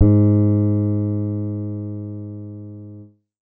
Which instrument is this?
synthesizer keyboard